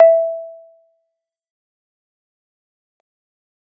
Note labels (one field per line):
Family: keyboard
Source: electronic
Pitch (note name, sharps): E5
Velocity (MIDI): 25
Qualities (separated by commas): fast decay, percussive